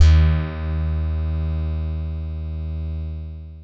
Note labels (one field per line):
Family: guitar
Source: synthesizer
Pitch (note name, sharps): D#2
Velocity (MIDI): 75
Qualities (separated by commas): long release